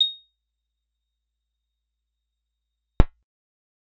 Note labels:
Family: guitar; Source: acoustic; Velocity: 25; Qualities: percussive

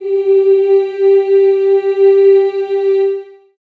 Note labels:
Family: voice; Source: acoustic; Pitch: G4; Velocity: 50; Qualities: reverb

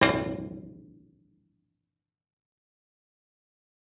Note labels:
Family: guitar; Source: acoustic; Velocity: 75; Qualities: fast decay

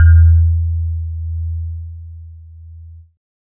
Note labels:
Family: keyboard; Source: electronic; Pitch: E2; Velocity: 75; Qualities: multiphonic

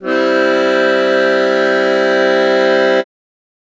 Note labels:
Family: keyboard; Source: acoustic; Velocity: 127

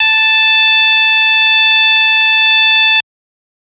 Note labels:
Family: organ; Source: electronic; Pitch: A5; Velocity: 50

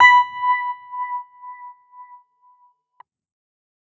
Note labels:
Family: keyboard; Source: electronic; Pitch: B5; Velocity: 127

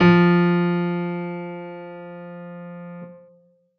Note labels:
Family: keyboard; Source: acoustic; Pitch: F3; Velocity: 50

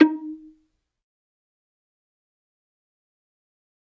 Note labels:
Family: string; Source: acoustic; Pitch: D#4; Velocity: 75; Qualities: fast decay, percussive, reverb

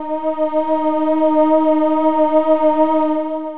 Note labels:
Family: voice; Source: synthesizer; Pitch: D#4; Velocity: 25; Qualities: distorted, long release

